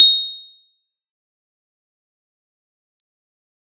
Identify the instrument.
electronic keyboard